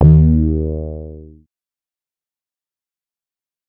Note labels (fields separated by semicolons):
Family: bass; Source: synthesizer; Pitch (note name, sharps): D#2; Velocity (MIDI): 100; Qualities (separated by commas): distorted, fast decay